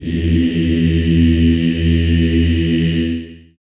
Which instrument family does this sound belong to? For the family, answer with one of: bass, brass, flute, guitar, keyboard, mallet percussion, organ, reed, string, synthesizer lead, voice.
voice